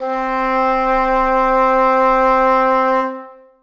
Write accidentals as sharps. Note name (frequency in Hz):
C4 (261.6 Hz)